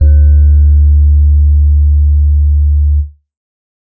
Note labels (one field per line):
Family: keyboard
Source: electronic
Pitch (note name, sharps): D2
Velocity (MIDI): 75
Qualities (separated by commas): dark